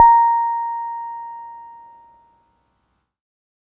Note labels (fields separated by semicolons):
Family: keyboard; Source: electronic; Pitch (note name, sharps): A#5; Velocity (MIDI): 100